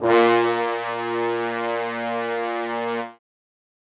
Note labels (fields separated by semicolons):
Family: brass; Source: acoustic; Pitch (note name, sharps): A#2; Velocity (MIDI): 127; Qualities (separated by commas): bright, reverb